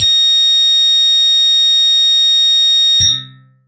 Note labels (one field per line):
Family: guitar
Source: electronic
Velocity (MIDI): 75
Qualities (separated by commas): long release